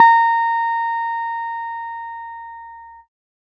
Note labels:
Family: keyboard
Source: electronic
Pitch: A#5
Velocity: 50

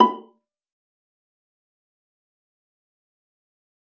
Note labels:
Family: string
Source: acoustic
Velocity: 50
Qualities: fast decay, percussive, reverb

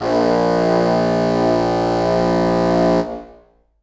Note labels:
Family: reed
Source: acoustic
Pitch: A#1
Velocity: 127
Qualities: reverb

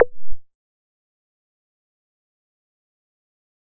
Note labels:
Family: bass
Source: synthesizer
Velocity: 25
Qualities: fast decay, percussive

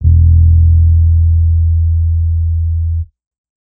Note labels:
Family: bass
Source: electronic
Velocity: 25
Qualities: dark

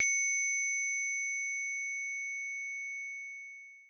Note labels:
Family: mallet percussion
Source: acoustic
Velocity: 75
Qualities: bright, long release

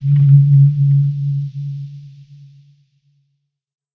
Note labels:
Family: synthesizer lead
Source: synthesizer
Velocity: 127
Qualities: dark, non-linear envelope, reverb

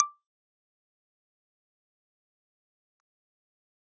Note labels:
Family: keyboard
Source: electronic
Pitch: D6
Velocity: 127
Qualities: fast decay, percussive

